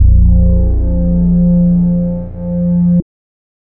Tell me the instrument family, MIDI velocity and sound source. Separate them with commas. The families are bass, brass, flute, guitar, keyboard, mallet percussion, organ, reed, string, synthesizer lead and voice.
bass, 100, synthesizer